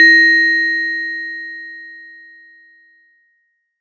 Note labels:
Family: mallet percussion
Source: acoustic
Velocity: 50

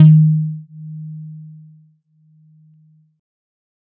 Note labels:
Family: keyboard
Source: electronic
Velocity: 25

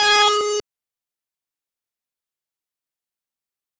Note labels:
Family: bass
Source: synthesizer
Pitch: G#4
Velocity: 50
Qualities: bright, distorted, fast decay

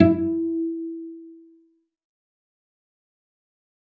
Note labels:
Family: string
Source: acoustic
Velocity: 25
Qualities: fast decay, reverb

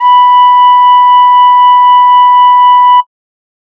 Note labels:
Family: flute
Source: synthesizer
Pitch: B5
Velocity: 50

